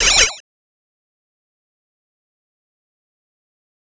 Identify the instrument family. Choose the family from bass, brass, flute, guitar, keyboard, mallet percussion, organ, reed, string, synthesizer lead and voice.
bass